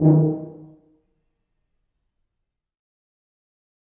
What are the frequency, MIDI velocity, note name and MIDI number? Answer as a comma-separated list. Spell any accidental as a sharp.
155.6 Hz, 100, D#3, 51